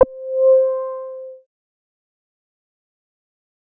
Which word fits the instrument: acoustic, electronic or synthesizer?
synthesizer